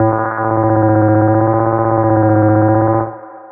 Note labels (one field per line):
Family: bass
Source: synthesizer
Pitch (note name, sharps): A2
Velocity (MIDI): 127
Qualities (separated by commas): long release, reverb